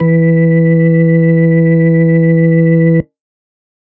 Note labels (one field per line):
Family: organ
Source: electronic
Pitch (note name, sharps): E3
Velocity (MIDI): 75